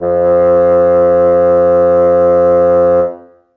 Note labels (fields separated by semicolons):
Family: reed; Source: acoustic; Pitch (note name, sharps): F2; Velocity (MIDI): 100; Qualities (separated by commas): reverb